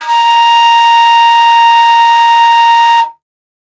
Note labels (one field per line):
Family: flute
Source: acoustic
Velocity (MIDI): 75